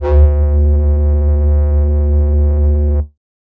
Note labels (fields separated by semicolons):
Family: flute; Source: synthesizer; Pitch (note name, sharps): D2; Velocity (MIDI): 75; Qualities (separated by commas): distorted